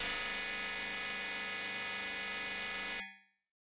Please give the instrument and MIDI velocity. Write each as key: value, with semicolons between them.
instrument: electronic keyboard; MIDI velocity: 127